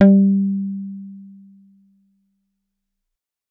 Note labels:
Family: bass; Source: synthesizer; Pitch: G3; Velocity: 25

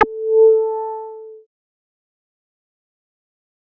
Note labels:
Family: bass; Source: synthesizer; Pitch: A4; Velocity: 127; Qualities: distorted, fast decay

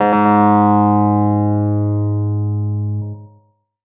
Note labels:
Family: keyboard; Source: electronic; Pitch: G#2; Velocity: 127; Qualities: distorted, tempo-synced

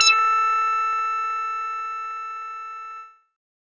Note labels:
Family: bass; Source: synthesizer; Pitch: E6; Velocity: 127

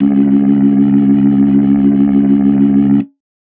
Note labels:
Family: organ; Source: electronic; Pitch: C#2; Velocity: 127; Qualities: distorted

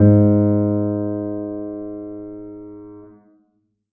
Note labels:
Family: keyboard; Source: acoustic; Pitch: G#2; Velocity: 50; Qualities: dark, reverb

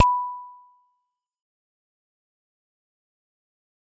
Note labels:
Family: mallet percussion; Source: acoustic; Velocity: 100; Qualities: fast decay, percussive

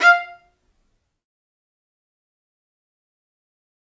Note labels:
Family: string; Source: acoustic; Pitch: F5; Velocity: 100; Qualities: fast decay, percussive, reverb

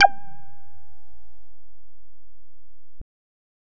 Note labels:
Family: bass; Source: synthesizer; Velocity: 25; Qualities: distorted

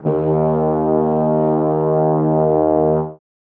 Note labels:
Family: brass; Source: acoustic; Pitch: D#2; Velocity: 75; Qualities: reverb

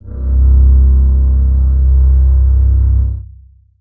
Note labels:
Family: string; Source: acoustic; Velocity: 25; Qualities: long release, reverb

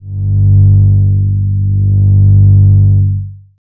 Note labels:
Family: bass; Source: synthesizer; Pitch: G1; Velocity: 127; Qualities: distorted, long release, tempo-synced

